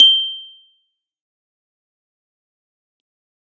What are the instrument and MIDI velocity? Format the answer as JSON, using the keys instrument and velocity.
{"instrument": "electronic keyboard", "velocity": 100}